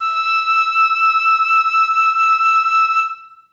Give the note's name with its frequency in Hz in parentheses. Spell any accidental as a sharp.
E6 (1319 Hz)